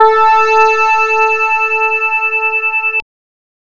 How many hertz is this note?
440 Hz